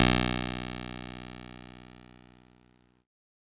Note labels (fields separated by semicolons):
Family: keyboard; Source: electronic; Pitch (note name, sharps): B1; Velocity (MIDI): 25; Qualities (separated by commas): bright, distorted